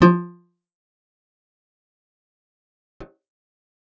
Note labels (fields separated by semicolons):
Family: guitar; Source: acoustic; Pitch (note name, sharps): F3; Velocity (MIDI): 127; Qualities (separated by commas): fast decay, percussive, reverb